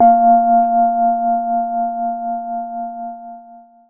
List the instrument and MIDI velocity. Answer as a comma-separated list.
electronic keyboard, 25